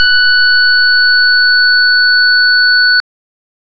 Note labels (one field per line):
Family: organ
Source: electronic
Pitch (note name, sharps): F#6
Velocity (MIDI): 100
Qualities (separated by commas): bright